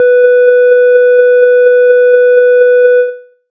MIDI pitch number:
71